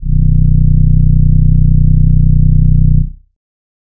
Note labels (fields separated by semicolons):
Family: voice; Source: synthesizer; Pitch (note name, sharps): B0; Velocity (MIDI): 75; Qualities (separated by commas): dark